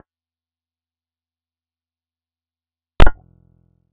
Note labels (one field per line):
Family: bass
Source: synthesizer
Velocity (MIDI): 50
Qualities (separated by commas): percussive, reverb